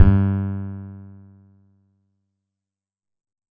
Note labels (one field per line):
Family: guitar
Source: acoustic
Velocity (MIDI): 75